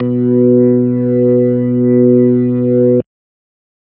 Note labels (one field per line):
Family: organ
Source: electronic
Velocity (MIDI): 127